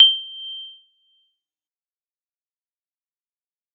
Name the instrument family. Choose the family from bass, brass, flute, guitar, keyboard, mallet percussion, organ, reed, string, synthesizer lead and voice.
mallet percussion